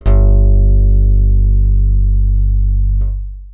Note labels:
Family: bass; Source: synthesizer; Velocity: 75; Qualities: dark, long release

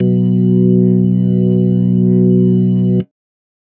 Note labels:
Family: organ; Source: electronic; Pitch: B1; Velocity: 100; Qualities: dark

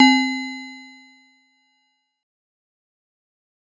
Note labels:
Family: mallet percussion; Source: acoustic; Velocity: 127; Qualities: fast decay

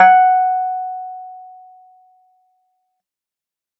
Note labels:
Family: keyboard; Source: electronic; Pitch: F#5; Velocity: 100

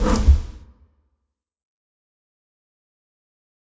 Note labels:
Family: reed; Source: acoustic; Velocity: 127; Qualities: fast decay

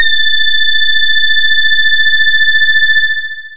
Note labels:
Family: voice; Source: synthesizer; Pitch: A6; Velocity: 25; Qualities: bright, long release

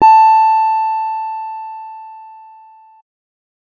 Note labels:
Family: keyboard; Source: electronic; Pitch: A5; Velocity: 50; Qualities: dark

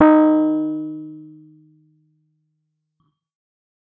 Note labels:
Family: keyboard; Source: electronic; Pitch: D#4; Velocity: 75; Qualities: distorted

